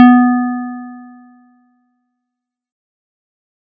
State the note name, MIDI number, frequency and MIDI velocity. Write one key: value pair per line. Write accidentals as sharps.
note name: B3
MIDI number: 59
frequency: 246.9 Hz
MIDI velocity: 75